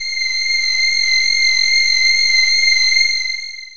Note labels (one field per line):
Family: voice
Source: synthesizer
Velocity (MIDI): 100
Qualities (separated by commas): distorted, long release